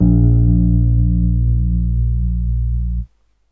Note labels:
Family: keyboard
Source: electronic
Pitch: A#1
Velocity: 50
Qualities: dark

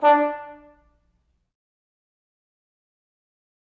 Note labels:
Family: brass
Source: acoustic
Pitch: D4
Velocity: 75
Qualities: fast decay, percussive, reverb

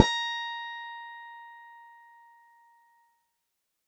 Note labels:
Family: keyboard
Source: electronic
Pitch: A#5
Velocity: 100

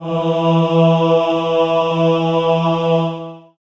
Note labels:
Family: voice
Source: acoustic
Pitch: E3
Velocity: 75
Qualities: long release, reverb

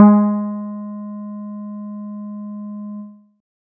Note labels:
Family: guitar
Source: synthesizer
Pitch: G#3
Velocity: 75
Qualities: dark

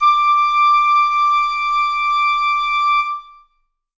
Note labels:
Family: flute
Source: acoustic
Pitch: D6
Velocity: 25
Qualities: reverb

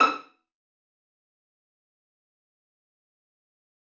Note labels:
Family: string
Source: acoustic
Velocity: 100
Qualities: fast decay, percussive, reverb

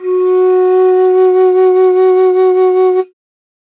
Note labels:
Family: flute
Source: acoustic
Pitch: F#4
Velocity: 100

